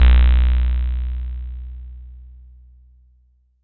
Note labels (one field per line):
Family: bass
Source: synthesizer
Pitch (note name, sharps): B1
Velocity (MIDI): 127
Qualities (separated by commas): bright, distorted